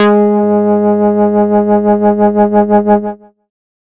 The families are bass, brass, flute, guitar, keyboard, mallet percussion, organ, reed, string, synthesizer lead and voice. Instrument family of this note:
bass